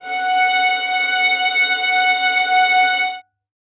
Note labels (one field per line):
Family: string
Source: acoustic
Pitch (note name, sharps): F#5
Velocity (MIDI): 25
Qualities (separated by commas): reverb